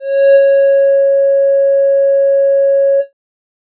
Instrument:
synthesizer bass